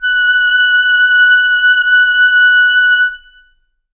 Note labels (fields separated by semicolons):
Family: reed; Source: acoustic; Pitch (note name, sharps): F#6; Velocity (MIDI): 100; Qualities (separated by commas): reverb